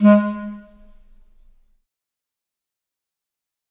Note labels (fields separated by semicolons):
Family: reed; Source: acoustic; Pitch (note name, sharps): G#3; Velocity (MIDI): 50; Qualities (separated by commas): fast decay, percussive, reverb